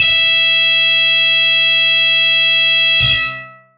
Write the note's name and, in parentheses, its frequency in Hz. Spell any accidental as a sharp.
E5 (659.3 Hz)